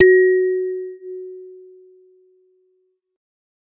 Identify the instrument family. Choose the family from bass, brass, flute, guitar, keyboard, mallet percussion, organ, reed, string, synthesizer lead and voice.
mallet percussion